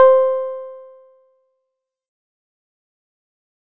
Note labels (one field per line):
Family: guitar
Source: synthesizer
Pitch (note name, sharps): C5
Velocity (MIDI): 75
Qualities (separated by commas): dark, fast decay